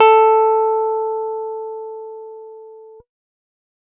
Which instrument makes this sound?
electronic guitar